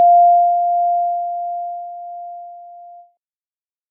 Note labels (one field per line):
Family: keyboard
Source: electronic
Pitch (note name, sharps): F5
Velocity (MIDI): 127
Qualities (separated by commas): multiphonic